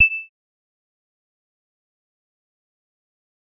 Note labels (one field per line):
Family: bass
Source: synthesizer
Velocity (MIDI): 100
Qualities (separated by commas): bright, distorted, fast decay, percussive